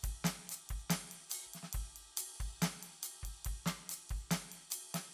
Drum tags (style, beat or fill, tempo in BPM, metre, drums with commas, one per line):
half-time rock
beat
140 BPM
4/4
ride, hi-hat pedal, snare, kick